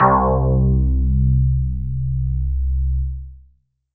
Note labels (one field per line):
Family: synthesizer lead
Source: synthesizer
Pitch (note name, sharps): C2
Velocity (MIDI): 50